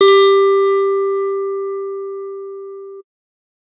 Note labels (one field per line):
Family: bass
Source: synthesizer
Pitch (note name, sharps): G4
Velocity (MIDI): 127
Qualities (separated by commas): distorted